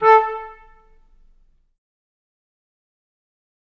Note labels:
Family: flute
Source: acoustic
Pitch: A4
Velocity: 75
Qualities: fast decay, percussive, reverb

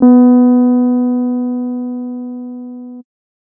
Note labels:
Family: keyboard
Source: electronic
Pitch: B3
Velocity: 25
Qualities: dark

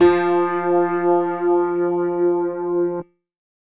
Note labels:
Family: keyboard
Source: electronic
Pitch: F3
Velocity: 127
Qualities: reverb

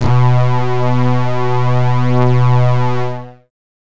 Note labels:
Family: bass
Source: synthesizer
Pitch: B2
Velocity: 75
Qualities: distorted

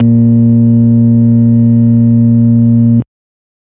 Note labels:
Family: organ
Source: electronic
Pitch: A#2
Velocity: 127

